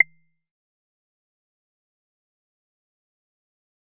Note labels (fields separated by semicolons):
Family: bass; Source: synthesizer; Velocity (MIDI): 75; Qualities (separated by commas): fast decay, percussive